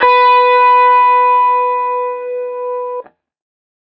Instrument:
electronic guitar